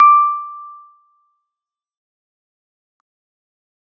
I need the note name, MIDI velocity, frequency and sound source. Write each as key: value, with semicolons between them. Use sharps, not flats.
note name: D6; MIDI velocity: 75; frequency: 1175 Hz; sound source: electronic